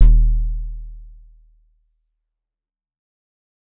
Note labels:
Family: keyboard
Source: acoustic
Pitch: D#1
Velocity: 25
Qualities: fast decay

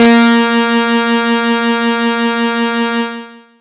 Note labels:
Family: bass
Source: synthesizer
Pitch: A#3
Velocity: 100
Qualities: bright, distorted, long release

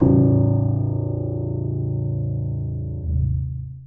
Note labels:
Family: keyboard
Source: acoustic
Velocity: 50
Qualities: dark, reverb

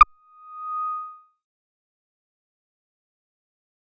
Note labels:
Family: bass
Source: synthesizer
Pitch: D#6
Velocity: 100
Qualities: distorted, fast decay

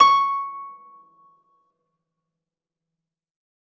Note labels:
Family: string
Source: acoustic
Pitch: C#6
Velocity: 127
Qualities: fast decay, reverb

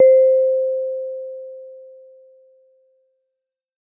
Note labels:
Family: mallet percussion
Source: acoustic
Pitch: C5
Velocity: 127

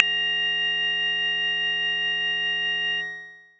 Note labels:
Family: bass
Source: synthesizer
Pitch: A#5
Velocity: 127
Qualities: multiphonic

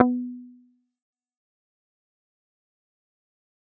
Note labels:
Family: bass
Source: synthesizer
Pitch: B3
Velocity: 75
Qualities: fast decay, percussive

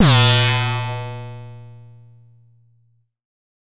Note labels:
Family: bass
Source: synthesizer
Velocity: 100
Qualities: bright, distorted

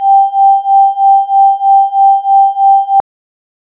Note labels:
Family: organ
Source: electronic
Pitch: G5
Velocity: 25

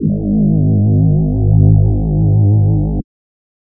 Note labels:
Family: voice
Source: synthesizer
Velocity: 100

